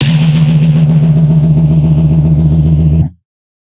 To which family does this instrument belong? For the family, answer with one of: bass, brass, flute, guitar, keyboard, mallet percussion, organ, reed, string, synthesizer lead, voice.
guitar